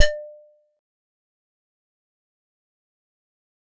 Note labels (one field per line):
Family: keyboard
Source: acoustic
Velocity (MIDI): 25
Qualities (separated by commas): fast decay, percussive